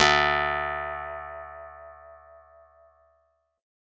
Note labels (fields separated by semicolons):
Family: guitar; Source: acoustic; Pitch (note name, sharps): D2; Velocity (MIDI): 75; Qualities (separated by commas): bright